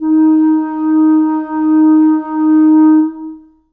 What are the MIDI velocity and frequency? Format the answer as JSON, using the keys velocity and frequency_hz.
{"velocity": 50, "frequency_hz": 311.1}